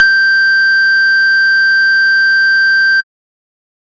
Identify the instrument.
synthesizer bass